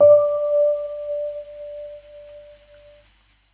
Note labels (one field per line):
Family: keyboard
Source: electronic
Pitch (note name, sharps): D5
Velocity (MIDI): 25